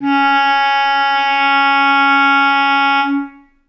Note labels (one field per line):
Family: reed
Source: acoustic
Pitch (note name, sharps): C#4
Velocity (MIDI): 75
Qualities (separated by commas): reverb